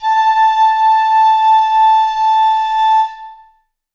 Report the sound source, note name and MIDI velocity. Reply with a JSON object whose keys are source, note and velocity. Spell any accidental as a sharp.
{"source": "acoustic", "note": "A5", "velocity": 75}